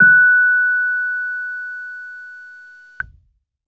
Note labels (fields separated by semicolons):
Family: keyboard; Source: electronic; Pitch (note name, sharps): F#6; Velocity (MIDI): 25